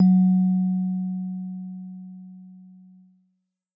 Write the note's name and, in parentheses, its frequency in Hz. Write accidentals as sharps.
F#3 (185 Hz)